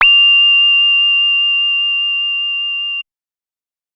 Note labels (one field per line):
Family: bass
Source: synthesizer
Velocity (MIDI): 75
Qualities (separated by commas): bright, distorted